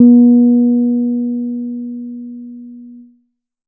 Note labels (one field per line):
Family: bass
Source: synthesizer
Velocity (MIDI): 50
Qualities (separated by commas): dark